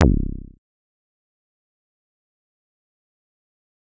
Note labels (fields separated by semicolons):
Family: bass; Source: synthesizer; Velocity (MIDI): 75; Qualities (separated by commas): fast decay, percussive